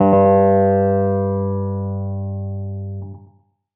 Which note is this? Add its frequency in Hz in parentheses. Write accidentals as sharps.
G2 (98 Hz)